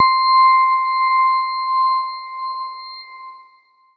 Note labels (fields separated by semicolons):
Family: keyboard; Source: electronic; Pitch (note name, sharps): C6; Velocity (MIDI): 100; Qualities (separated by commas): long release